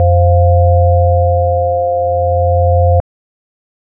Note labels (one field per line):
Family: organ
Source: electronic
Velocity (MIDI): 25